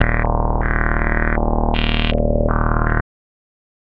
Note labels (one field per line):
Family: bass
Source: synthesizer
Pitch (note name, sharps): D#0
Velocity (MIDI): 50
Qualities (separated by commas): tempo-synced